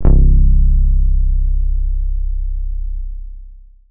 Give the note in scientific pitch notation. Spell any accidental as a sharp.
C1